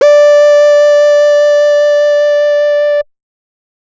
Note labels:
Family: bass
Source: synthesizer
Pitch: D5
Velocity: 100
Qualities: distorted

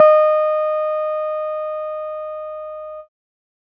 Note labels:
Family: keyboard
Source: electronic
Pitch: D#5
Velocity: 100

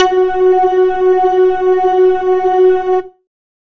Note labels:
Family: bass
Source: synthesizer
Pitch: F#4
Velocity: 127

